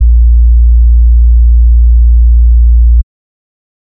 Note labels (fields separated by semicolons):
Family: bass; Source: synthesizer; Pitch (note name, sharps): A#1; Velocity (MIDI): 50; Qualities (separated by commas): dark